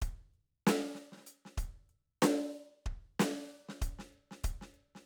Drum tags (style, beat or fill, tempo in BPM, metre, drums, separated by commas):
hip-hop, beat, 94 BPM, 4/4, closed hi-hat, snare, kick